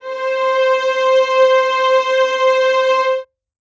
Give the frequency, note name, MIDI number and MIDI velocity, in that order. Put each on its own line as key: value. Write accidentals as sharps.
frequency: 523.3 Hz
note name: C5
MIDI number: 72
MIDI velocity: 50